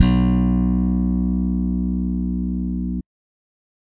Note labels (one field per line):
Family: bass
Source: electronic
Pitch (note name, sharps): B1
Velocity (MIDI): 75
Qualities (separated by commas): bright